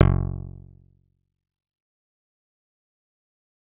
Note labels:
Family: bass; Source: synthesizer; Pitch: F#1; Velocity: 50; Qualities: fast decay, percussive

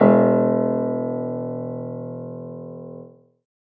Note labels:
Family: keyboard; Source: acoustic; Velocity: 100; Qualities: reverb

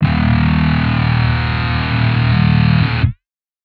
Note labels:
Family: guitar; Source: synthesizer; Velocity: 127

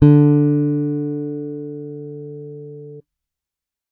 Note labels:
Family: bass; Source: electronic; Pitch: D3; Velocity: 75

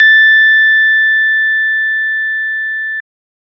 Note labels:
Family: organ; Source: electronic; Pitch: A6; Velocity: 100; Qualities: bright

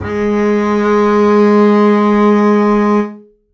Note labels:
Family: string; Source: acoustic; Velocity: 75; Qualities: reverb

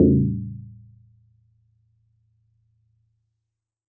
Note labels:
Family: mallet percussion; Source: acoustic; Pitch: A0; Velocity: 50

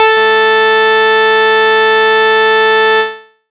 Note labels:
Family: bass; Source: synthesizer; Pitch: A4; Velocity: 50; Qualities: bright, distorted

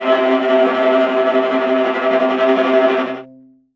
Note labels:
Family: string; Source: acoustic; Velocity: 100; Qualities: long release, non-linear envelope, reverb

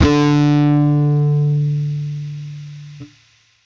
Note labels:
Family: bass; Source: electronic; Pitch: D3; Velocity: 50; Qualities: bright, distorted

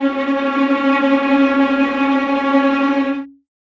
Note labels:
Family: string; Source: acoustic; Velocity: 50; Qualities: bright, non-linear envelope, reverb

